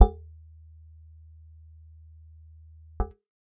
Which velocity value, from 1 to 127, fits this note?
25